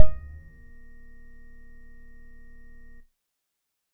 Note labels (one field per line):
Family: bass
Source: synthesizer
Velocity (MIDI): 25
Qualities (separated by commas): distorted, percussive